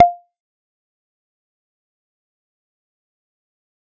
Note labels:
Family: bass; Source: synthesizer; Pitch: F5; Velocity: 127; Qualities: fast decay, percussive

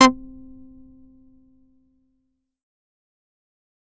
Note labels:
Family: bass; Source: synthesizer; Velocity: 25; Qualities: distorted, fast decay, percussive

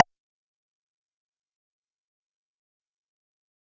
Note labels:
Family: bass; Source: synthesizer; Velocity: 25; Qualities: distorted, fast decay, percussive

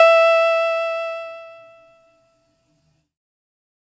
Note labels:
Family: keyboard; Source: electronic; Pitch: E5; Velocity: 25; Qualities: distorted

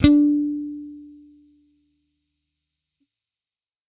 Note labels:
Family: bass; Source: electronic; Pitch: D4; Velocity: 100; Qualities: distorted

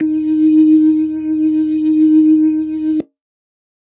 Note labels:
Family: organ; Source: electronic; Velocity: 75

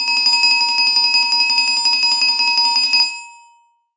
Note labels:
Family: mallet percussion; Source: acoustic; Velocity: 75; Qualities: long release, reverb

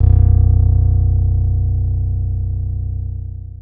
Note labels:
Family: guitar; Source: acoustic; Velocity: 50; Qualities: dark, long release

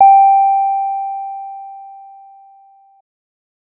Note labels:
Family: bass; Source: synthesizer; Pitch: G5; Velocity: 25

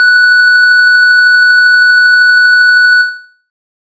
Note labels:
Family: bass; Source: synthesizer; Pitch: F#6; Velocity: 25

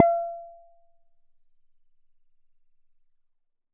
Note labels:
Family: bass; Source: synthesizer; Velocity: 127; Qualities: percussive

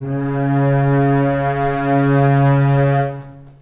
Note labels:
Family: string; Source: acoustic; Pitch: C#3; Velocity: 50; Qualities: long release, reverb

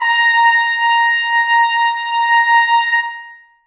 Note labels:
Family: brass; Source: acoustic; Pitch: A#5; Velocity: 100; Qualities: reverb

